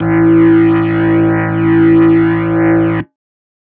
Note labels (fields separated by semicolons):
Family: organ; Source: electronic; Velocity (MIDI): 75